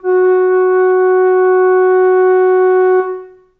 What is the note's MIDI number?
66